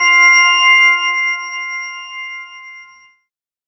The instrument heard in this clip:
synthesizer keyboard